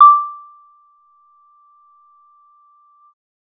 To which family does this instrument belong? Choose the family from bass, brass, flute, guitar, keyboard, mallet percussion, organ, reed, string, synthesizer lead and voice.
bass